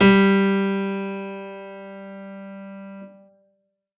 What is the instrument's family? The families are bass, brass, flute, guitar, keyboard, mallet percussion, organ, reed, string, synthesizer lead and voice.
keyboard